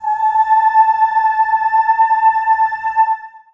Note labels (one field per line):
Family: voice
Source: acoustic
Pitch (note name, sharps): A5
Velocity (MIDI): 100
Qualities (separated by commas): reverb